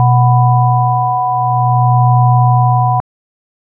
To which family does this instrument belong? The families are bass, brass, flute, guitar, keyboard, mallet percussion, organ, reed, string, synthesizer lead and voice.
organ